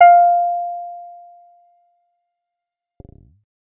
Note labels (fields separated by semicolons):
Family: bass; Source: synthesizer; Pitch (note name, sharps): F5; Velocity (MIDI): 25; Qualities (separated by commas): fast decay